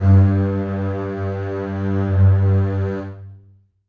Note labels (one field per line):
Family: string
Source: acoustic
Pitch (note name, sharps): G2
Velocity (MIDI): 127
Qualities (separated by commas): reverb